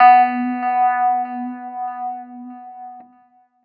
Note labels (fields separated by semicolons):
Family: keyboard; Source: electronic; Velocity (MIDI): 50